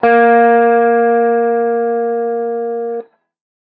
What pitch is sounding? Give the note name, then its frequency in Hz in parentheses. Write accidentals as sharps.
A#3 (233.1 Hz)